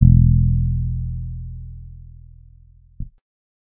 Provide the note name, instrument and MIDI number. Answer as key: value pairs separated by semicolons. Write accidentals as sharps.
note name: E1; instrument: synthesizer bass; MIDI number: 28